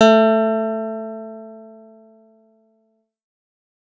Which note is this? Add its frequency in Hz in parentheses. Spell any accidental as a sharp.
A3 (220 Hz)